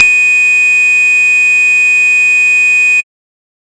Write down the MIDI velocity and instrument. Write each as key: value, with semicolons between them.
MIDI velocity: 127; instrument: synthesizer bass